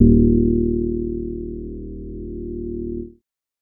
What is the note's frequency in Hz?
38.89 Hz